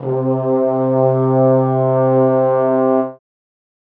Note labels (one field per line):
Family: brass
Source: acoustic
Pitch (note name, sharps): C3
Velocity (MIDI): 50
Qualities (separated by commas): reverb